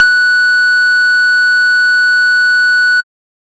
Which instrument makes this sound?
synthesizer bass